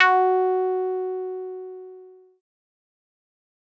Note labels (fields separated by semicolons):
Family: synthesizer lead; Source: synthesizer; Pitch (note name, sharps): F#4; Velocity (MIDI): 50; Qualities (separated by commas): distorted, fast decay